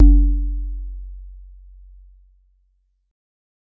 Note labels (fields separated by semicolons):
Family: mallet percussion; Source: acoustic; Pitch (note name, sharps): F#1; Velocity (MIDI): 127; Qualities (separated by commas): dark